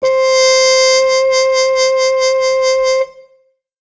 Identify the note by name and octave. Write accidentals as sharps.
C5